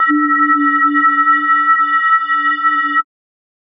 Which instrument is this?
electronic mallet percussion instrument